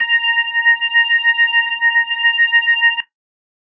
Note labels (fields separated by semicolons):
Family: organ; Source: electronic; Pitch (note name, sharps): A#5; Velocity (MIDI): 127